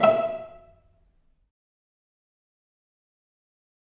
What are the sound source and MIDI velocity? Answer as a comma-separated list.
acoustic, 127